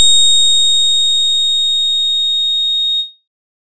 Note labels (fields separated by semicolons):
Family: keyboard; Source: electronic; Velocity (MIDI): 127; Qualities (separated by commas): bright